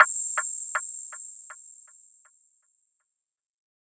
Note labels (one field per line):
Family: synthesizer lead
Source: synthesizer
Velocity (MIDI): 75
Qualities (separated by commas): bright, non-linear envelope, reverb